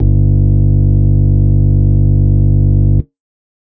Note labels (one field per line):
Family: organ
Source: electronic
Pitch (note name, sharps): G1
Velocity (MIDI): 25